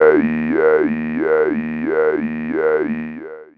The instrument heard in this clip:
synthesizer voice